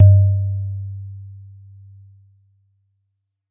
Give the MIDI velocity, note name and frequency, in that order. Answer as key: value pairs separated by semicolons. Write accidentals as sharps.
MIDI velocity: 100; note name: G2; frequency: 98 Hz